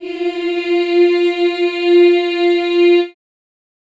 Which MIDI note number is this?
65